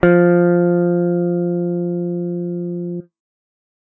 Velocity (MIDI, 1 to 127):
100